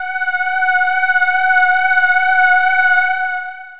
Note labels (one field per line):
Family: voice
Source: synthesizer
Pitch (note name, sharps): F#5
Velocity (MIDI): 100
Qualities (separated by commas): distorted, long release